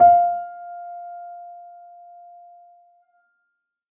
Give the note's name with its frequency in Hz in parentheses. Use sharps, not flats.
F5 (698.5 Hz)